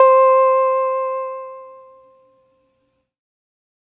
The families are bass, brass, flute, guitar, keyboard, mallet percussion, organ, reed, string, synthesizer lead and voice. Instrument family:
keyboard